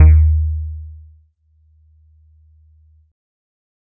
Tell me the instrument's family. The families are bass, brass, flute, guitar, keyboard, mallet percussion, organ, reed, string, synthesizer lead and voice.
keyboard